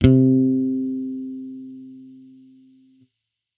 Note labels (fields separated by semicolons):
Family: bass; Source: electronic; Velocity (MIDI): 25; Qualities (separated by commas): distorted